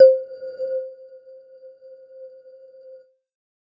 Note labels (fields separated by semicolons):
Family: mallet percussion; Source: electronic; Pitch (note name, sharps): C5; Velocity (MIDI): 75; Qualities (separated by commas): non-linear envelope